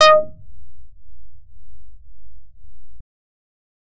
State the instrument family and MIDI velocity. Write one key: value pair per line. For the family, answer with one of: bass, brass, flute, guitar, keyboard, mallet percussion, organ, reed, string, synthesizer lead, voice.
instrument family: bass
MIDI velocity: 127